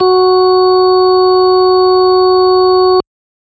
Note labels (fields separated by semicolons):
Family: organ; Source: electronic; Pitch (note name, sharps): F#4; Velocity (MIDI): 127